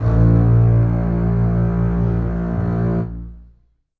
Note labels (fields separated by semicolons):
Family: string; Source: acoustic; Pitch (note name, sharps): A#1; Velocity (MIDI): 127; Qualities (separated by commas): long release, reverb